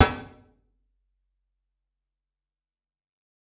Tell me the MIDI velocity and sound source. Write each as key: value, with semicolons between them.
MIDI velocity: 100; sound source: electronic